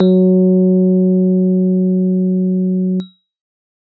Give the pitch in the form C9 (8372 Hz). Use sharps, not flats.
F#3 (185 Hz)